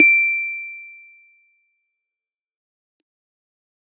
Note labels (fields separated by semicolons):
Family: keyboard; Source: electronic; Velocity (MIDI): 25; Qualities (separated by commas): fast decay